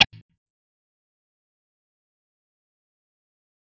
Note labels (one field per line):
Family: guitar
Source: electronic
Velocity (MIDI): 25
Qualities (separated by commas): distorted, fast decay, percussive, tempo-synced